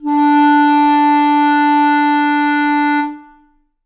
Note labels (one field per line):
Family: reed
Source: acoustic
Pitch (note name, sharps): D4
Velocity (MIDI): 100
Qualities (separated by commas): reverb